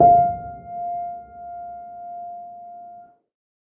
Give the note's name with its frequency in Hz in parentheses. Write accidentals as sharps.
F5 (698.5 Hz)